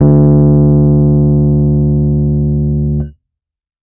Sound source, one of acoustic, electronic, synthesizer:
electronic